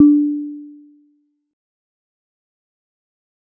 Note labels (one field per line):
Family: mallet percussion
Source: acoustic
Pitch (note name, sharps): D4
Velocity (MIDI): 25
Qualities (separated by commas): dark, fast decay